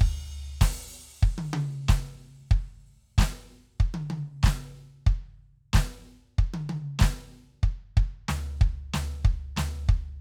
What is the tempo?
94 BPM